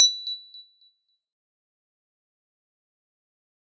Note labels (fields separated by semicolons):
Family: mallet percussion; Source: acoustic; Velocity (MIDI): 75; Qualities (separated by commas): fast decay, percussive